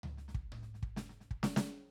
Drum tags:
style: jazz; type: fill; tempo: 125 BPM; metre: 4/4; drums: snare, high tom, floor tom, kick

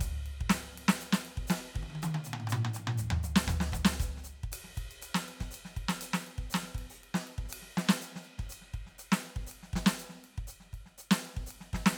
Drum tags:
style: songo; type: beat; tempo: 120 BPM; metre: 4/4; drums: ride, ride bell, open hi-hat, hi-hat pedal, snare, cross-stick, high tom, mid tom, floor tom, kick

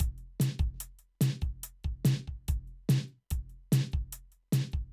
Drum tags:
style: rock; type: beat; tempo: 145 BPM; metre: 4/4; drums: closed hi-hat, snare, kick

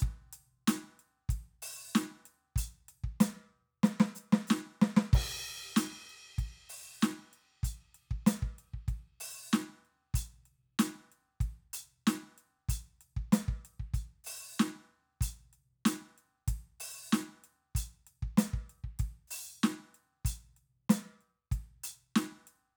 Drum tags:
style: funk; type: beat; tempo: 95 BPM; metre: 4/4; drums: crash, closed hi-hat, open hi-hat, hi-hat pedal, snare, kick

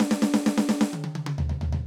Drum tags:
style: punk; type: fill; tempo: 128 BPM; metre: 4/4; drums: snare, high tom, floor tom

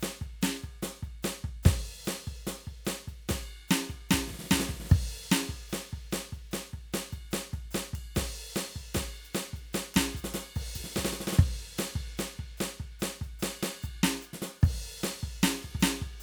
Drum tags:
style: Motown; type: beat; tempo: 148 BPM; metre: 4/4; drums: crash, ride, ride bell, hi-hat pedal, snare, kick

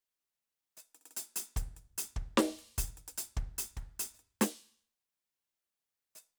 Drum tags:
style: hip-hop; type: fill; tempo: 75 BPM; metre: 4/4; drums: closed hi-hat, hi-hat pedal, snare, kick

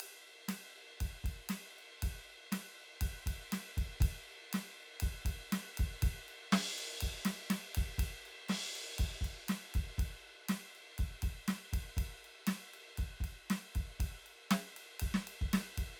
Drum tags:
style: rock; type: beat; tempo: 120 BPM; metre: 4/4; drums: ride, snare, kick

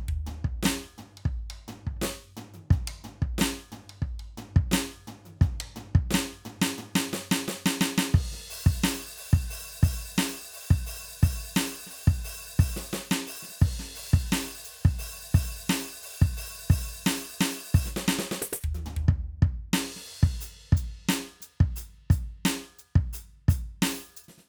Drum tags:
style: rock; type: beat; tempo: 88 BPM; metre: 4/4; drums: crash, closed hi-hat, open hi-hat, hi-hat pedal, percussion, snare, high tom, mid tom, floor tom, kick

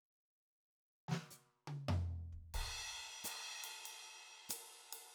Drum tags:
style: jazz; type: beat; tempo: 93 BPM; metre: 4/4; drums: crash, ride, hi-hat pedal, snare, high tom, floor tom, kick

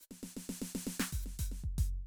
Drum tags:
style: jazz-funk; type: fill; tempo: 116 BPM; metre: 4/4; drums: closed hi-hat, open hi-hat, hi-hat pedal, snare, kick

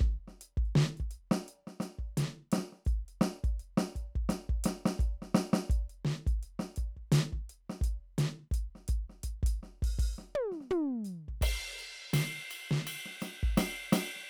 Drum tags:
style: New Orleans funk; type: beat; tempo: 84 BPM; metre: 4/4; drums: crash, ride, closed hi-hat, open hi-hat, hi-hat pedal, snare, high tom, floor tom, kick

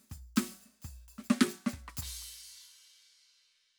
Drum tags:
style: cha-cha; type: beat; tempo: 124 BPM; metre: 4/4; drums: crash, percussion, snare, cross-stick, kick

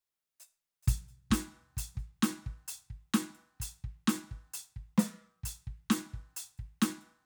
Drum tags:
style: pop; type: beat; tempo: 132 BPM; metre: 4/4; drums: closed hi-hat, hi-hat pedal, snare, kick

